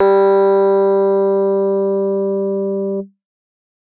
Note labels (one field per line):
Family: keyboard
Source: acoustic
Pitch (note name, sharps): G3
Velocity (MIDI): 127